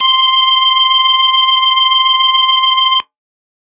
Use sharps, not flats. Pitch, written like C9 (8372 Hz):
C6 (1047 Hz)